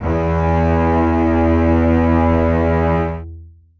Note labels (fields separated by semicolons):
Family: string; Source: acoustic; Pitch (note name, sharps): E2; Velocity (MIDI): 100; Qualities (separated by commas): long release, reverb